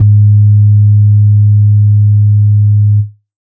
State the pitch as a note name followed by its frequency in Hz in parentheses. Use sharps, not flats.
G#2 (103.8 Hz)